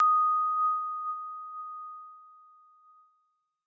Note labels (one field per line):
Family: keyboard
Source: electronic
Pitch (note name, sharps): D#6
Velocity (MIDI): 75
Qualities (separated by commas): bright